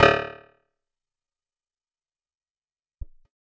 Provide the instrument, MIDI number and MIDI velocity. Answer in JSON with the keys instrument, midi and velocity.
{"instrument": "acoustic guitar", "midi": 26, "velocity": 50}